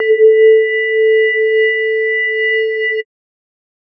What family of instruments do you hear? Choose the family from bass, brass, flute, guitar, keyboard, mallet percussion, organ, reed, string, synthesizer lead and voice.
mallet percussion